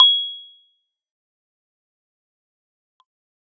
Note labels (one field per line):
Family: keyboard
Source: electronic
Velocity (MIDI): 75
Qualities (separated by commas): bright, fast decay, percussive